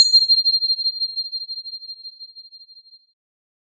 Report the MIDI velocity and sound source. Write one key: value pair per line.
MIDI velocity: 100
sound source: synthesizer